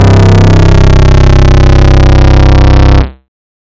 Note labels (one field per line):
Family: bass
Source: synthesizer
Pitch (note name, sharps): C1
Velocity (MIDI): 50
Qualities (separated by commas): bright, distorted